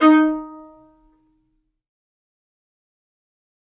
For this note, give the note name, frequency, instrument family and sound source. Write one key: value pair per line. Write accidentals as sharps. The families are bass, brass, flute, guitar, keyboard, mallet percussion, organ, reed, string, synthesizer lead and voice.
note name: D#4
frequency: 311.1 Hz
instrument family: string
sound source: acoustic